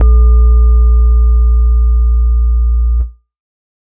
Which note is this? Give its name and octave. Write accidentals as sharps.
A#1